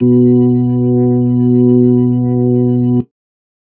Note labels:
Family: organ; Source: electronic; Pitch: B2; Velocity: 50; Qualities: dark

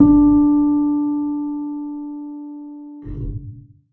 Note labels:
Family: keyboard; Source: acoustic; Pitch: D4; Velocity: 25; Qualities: dark, reverb

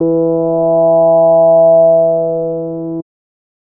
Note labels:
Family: bass; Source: synthesizer; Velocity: 127; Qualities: distorted

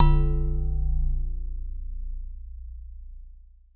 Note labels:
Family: mallet percussion; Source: acoustic; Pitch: A#0; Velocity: 100

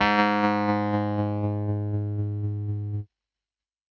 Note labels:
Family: keyboard; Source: electronic; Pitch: G#2; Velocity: 127; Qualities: distorted, tempo-synced

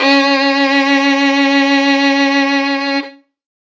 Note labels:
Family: string; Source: acoustic; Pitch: C#4; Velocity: 127; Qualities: bright

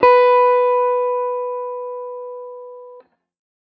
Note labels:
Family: guitar; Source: electronic; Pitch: B4; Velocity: 100

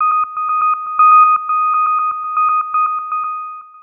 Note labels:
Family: synthesizer lead; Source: synthesizer; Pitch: D#6; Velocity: 25; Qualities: long release, tempo-synced

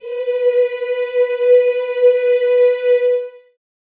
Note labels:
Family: voice; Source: acoustic; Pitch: B4; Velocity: 100; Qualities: reverb

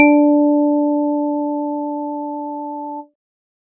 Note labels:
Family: organ; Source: electronic; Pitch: D4; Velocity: 127; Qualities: dark

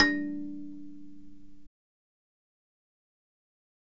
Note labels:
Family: mallet percussion; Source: acoustic; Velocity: 100; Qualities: fast decay, reverb

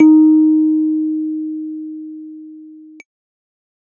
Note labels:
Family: keyboard; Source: electronic; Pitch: D#4; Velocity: 25

